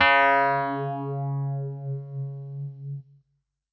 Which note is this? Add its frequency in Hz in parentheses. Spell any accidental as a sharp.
C#3 (138.6 Hz)